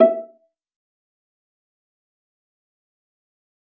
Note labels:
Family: string; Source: acoustic; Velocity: 75; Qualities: fast decay, percussive, reverb

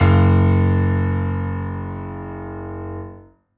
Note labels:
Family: keyboard; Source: acoustic; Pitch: F#1; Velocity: 127; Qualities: reverb

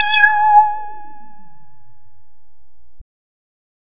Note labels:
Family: bass; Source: synthesizer; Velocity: 100; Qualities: distorted

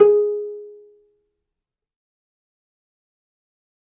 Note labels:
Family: string; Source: acoustic; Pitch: G#4; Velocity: 50; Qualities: fast decay, reverb

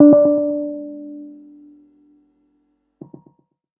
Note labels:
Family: keyboard; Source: electronic; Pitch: D4; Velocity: 50; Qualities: dark, tempo-synced

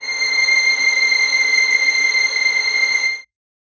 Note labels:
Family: string; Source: acoustic; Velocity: 50; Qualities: reverb

